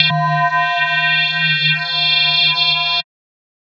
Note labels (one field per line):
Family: mallet percussion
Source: electronic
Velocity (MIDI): 127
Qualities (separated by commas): multiphonic, non-linear envelope